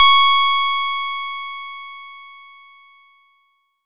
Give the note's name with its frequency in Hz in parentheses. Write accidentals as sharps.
C#6 (1109 Hz)